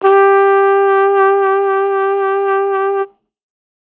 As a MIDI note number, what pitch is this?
67